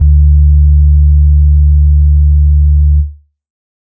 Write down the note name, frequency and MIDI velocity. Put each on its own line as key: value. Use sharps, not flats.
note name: D2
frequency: 73.42 Hz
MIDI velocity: 100